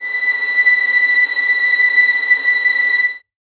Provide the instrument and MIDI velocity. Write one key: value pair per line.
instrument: acoustic string instrument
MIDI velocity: 100